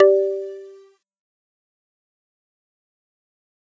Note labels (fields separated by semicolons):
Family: mallet percussion; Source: acoustic; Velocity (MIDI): 50; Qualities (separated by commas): fast decay, multiphonic